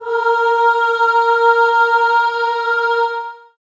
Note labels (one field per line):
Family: voice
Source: acoustic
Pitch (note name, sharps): A#4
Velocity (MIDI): 100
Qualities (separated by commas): long release, reverb